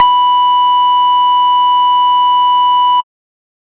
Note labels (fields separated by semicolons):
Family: bass; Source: synthesizer; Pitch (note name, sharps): B5; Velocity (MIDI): 75; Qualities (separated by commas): distorted, tempo-synced